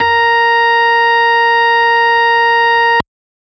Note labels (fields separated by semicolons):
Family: organ; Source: electronic; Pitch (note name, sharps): A#4; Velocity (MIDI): 75